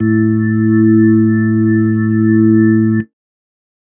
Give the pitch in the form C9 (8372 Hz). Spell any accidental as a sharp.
A2 (110 Hz)